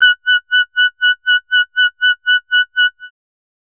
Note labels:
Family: bass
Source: synthesizer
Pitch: F#6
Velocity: 25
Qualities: bright, distorted, tempo-synced

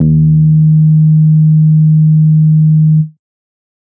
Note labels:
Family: bass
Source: synthesizer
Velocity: 75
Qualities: dark

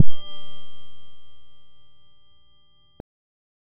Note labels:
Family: bass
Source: synthesizer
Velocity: 50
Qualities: dark, distorted, non-linear envelope

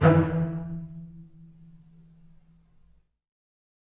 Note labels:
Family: string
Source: acoustic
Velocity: 25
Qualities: reverb

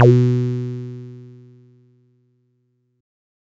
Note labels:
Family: bass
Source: synthesizer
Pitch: B2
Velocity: 100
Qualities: bright, distorted

